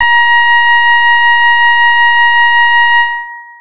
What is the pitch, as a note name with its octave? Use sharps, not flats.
A#5